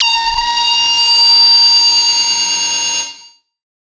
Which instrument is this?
synthesizer lead